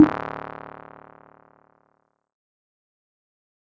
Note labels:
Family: keyboard; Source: electronic; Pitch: D1; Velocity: 75; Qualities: fast decay, percussive

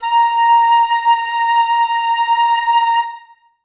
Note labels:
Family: reed; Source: acoustic; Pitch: A#5; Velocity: 127; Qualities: reverb

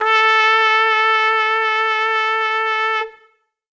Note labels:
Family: brass; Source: acoustic; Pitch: A4; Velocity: 100; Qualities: bright

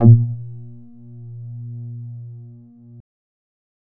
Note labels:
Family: bass; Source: synthesizer; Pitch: A#2; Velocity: 25; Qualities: dark, distorted

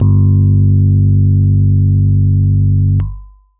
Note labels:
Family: keyboard; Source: electronic; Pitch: G1; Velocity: 100

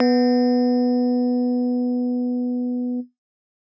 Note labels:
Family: keyboard; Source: acoustic; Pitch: B3; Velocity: 100

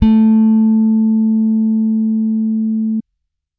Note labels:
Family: bass; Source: electronic; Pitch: A3; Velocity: 50

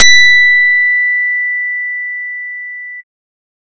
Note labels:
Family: bass; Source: synthesizer; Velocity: 50

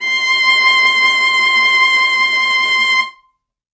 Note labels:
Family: string; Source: acoustic; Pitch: C6; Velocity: 75; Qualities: reverb

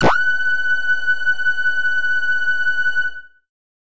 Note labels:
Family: bass; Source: synthesizer; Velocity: 50; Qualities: distorted

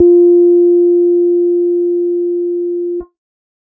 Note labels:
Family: keyboard; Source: electronic; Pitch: F4; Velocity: 25; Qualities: dark

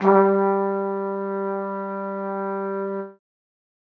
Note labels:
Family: brass; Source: acoustic; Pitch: G3; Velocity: 25; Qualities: reverb

